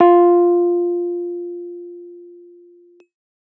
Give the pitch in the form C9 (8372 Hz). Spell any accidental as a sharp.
F4 (349.2 Hz)